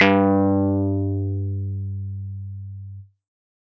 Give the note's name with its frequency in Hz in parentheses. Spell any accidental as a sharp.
G2 (98 Hz)